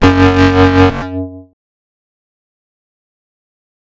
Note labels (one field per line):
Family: bass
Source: synthesizer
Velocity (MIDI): 25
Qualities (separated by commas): distorted, fast decay, multiphonic